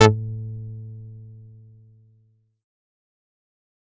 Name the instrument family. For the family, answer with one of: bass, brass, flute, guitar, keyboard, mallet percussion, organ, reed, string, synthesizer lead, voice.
bass